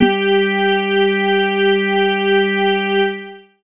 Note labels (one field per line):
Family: organ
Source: electronic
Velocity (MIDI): 127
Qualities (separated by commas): reverb